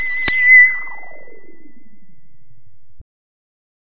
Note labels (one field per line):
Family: bass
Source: synthesizer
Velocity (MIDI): 127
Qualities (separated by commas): bright, distorted